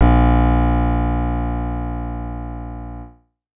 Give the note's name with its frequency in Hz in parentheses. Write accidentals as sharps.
A#1 (58.27 Hz)